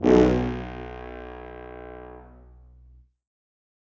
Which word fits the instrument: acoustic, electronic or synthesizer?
acoustic